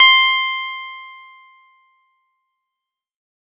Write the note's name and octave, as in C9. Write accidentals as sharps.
C6